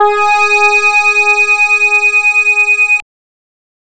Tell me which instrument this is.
synthesizer bass